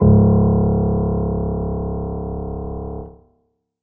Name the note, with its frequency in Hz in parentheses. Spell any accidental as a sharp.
C#1 (34.65 Hz)